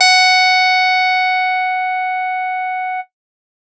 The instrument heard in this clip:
electronic guitar